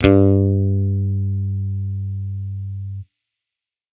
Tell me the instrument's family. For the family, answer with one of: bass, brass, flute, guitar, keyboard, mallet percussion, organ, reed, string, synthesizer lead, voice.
bass